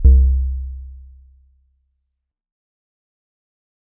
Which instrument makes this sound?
acoustic mallet percussion instrument